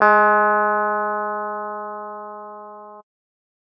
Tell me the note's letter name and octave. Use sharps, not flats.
G#3